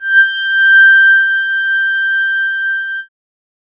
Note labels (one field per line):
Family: keyboard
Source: synthesizer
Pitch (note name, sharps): G6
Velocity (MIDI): 127